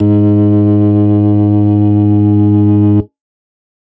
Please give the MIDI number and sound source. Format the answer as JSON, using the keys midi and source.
{"midi": 44, "source": "electronic"}